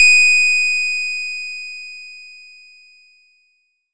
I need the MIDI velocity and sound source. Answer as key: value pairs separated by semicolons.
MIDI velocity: 127; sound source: synthesizer